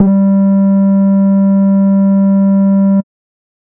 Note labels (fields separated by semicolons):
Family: bass; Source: synthesizer; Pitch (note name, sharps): G3; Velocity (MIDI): 75; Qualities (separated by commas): dark, distorted, tempo-synced